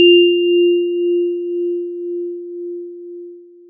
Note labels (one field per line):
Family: mallet percussion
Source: acoustic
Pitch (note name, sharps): F4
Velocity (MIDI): 25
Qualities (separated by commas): long release